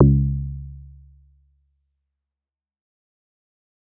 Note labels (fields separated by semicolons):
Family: bass; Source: synthesizer; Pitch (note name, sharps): C#2; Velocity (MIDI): 100; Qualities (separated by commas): dark, fast decay